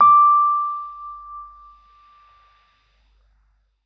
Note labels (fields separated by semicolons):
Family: keyboard; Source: electronic; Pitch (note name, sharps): D6; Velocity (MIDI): 50